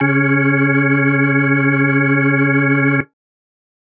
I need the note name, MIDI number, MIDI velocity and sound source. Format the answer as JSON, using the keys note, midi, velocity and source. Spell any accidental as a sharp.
{"note": "C#3", "midi": 49, "velocity": 75, "source": "electronic"}